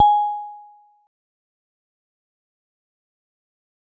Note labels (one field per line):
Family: mallet percussion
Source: acoustic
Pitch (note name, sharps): G#5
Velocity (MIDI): 50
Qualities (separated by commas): fast decay, percussive